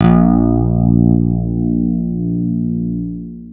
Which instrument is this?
electronic guitar